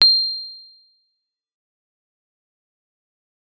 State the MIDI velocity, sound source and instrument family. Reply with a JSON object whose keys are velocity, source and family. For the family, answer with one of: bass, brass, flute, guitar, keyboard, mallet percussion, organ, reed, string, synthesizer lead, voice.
{"velocity": 25, "source": "electronic", "family": "guitar"}